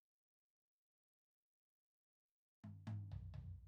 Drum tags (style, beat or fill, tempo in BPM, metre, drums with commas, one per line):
indie rock
fill
63 BPM
4/4
mid tom, floor tom